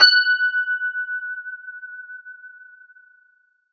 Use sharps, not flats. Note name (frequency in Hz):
F#6 (1480 Hz)